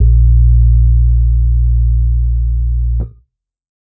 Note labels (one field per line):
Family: keyboard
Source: electronic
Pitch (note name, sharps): A#1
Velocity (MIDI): 25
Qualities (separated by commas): dark